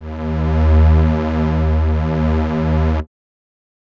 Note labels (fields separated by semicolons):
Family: reed; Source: acoustic; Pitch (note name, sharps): D#2; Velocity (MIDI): 25